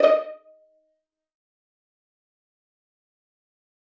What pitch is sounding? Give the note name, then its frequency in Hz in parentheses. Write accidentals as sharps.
D#5 (622.3 Hz)